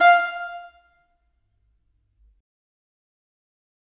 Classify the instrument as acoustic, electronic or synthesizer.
acoustic